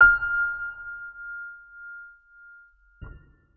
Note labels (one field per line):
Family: organ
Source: electronic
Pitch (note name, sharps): F6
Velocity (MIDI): 50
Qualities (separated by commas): reverb